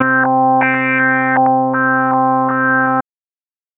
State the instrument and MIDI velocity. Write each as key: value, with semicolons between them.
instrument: synthesizer bass; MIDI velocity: 50